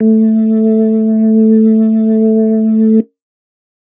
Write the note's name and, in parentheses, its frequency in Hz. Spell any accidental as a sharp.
A3 (220 Hz)